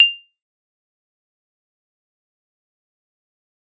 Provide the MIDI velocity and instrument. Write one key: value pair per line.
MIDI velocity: 127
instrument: acoustic mallet percussion instrument